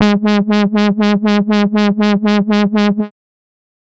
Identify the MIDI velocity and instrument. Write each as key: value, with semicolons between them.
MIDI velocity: 127; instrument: synthesizer bass